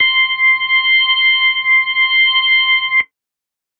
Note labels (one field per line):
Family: organ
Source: electronic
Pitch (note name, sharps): C6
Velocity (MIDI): 100